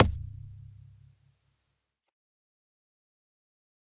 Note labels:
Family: string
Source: acoustic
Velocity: 100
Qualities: fast decay, percussive, reverb

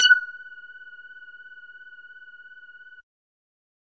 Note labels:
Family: bass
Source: synthesizer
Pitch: F#6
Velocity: 100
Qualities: percussive

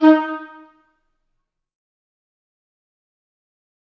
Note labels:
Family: reed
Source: acoustic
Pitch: D#4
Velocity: 75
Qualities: fast decay, percussive, reverb

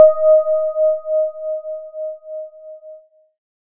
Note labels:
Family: keyboard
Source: electronic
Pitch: D#5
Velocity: 25

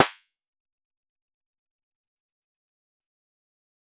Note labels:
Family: guitar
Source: synthesizer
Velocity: 50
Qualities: fast decay, percussive

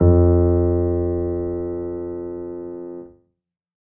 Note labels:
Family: keyboard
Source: acoustic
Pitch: F2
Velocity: 25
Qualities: reverb

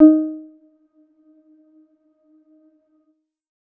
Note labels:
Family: keyboard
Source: electronic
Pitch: D#4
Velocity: 100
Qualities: dark, percussive, reverb

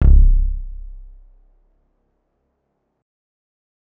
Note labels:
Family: keyboard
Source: electronic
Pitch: C1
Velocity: 25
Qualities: dark

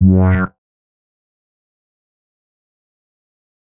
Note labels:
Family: bass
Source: synthesizer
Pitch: F#2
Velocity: 75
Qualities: distorted, fast decay

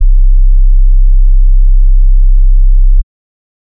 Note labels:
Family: bass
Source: synthesizer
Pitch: C1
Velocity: 75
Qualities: dark

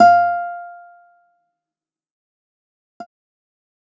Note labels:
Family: guitar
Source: electronic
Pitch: F5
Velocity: 50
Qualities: fast decay

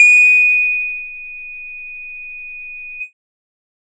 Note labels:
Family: bass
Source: synthesizer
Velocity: 127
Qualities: bright

